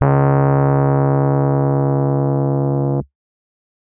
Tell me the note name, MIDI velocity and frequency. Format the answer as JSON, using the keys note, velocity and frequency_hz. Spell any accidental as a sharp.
{"note": "C#2", "velocity": 127, "frequency_hz": 69.3}